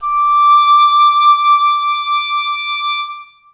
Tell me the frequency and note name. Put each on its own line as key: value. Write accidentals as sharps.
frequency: 1175 Hz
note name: D6